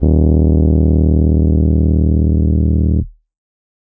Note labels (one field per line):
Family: keyboard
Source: electronic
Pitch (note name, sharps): D#1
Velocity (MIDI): 100